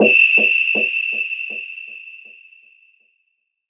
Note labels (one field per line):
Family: synthesizer lead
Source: synthesizer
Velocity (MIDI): 25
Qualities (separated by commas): bright, non-linear envelope, reverb